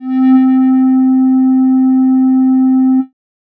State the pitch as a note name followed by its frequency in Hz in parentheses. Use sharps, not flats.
C4 (261.6 Hz)